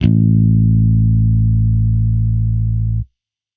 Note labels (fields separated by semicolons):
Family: bass; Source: electronic; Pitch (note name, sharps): A1; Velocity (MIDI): 127; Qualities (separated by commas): distorted